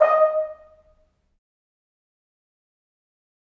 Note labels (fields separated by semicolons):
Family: brass; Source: acoustic; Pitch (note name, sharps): D#5; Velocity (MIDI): 25; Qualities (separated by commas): fast decay, reverb